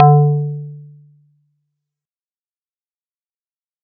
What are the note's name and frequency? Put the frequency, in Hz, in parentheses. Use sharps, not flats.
D3 (146.8 Hz)